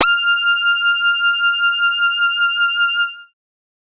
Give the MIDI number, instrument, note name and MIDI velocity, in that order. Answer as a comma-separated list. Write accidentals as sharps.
89, synthesizer bass, F6, 50